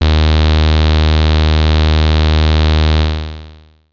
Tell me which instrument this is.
synthesizer bass